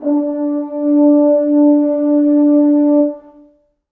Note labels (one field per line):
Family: brass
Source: acoustic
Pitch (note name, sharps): D4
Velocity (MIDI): 50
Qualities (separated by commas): dark, long release, reverb